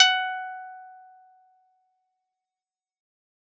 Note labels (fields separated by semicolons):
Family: guitar; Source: acoustic; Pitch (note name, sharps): F#5; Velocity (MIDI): 127; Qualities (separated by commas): bright, fast decay, reverb